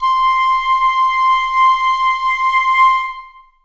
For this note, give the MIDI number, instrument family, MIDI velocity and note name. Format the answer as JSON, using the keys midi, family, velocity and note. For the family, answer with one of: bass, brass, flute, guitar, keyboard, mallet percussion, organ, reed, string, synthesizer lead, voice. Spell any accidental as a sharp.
{"midi": 84, "family": "flute", "velocity": 50, "note": "C6"}